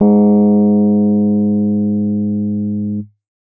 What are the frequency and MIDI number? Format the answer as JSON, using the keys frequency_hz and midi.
{"frequency_hz": 103.8, "midi": 44}